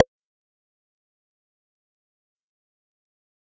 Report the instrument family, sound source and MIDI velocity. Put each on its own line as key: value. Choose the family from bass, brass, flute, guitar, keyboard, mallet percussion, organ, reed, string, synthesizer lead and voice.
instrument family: bass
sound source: synthesizer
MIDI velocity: 25